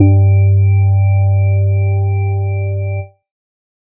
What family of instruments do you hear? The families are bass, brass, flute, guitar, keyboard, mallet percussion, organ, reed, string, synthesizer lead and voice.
organ